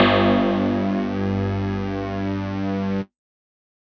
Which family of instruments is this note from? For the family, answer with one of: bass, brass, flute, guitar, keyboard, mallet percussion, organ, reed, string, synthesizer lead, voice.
mallet percussion